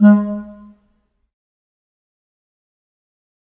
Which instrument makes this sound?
acoustic reed instrument